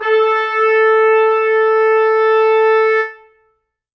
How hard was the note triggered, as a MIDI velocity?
25